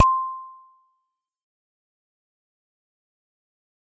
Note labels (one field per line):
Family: mallet percussion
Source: acoustic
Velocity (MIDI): 100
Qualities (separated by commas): fast decay, percussive